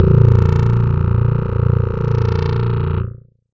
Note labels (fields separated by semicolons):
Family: keyboard; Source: electronic; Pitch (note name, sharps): A#0; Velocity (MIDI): 100; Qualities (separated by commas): bright, distorted, multiphonic